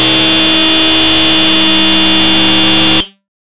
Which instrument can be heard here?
synthesizer bass